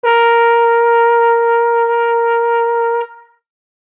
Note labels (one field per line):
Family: brass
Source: acoustic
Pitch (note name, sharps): A#4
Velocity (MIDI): 75